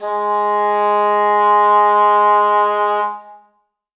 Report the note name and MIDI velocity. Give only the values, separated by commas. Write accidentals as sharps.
G#3, 100